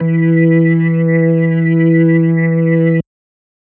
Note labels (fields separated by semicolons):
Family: organ; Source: electronic; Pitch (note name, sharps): E3; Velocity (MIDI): 100; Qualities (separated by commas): distorted